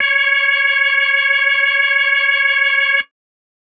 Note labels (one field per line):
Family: organ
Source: electronic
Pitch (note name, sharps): C#5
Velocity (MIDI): 100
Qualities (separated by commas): distorted